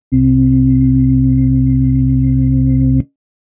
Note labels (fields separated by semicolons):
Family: organ; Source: electronic; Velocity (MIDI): 25